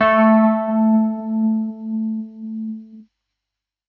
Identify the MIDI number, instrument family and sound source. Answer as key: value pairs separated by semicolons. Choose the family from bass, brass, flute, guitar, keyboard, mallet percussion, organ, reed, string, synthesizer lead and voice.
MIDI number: 57; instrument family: keyboard; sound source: electronic